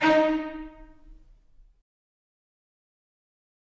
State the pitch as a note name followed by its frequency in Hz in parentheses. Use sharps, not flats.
D#4 (311.1 Hz)